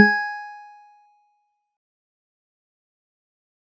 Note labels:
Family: mallet percussion; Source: acoustic; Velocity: 75; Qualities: fast decay, percussive

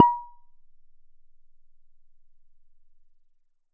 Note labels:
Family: bass; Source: synthesizer; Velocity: 100; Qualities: percussive

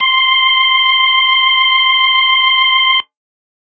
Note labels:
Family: organ; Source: electronic; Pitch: C6; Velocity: 100

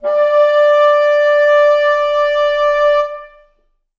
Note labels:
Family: reed; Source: acoustic; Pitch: D5; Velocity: 100; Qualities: reverb

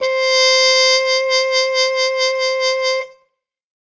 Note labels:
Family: brass; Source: acoustic; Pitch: C5; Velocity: 100; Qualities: bright

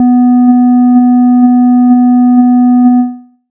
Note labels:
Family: bass; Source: synthesizer; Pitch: B3; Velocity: 75; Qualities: dark

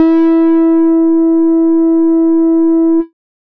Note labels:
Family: bass; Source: synthesizer; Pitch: E4; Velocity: 127; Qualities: distorted

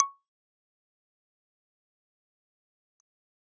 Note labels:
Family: keyboard; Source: electronic; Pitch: C#6; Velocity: 127; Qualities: fast decay, percussive

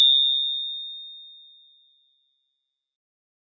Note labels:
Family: mallet percussion; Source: acoustic; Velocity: 75; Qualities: bright

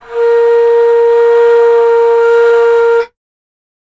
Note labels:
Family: flute; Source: acoustic; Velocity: 50; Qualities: multiphonic

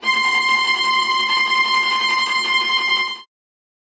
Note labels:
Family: string; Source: acoustic; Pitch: C6; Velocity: 127; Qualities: bright, non-linear envelope, reverb

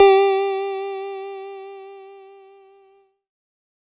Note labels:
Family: keyboard; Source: electronic; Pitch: G4; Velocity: 100; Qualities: bright

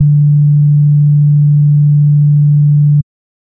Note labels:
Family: bass; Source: synthesizer; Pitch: D3; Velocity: 127; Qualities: dark

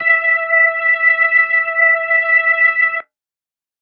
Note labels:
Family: organ; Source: electronic; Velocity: 50

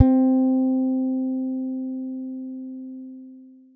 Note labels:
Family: guitar; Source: acoustic; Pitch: C4; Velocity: 25; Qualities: dark, long release

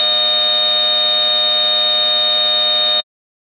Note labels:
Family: bass; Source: synthesizer; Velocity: 100; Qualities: bright, distorted

